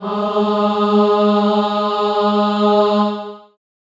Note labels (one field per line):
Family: voice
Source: acoustic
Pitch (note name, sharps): G#3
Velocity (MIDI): 100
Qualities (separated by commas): reverb